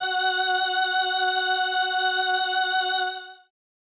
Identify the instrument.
synthesizer keyboard